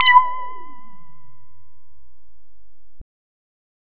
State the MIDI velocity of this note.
75